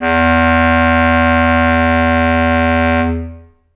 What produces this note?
acoustic reed instrument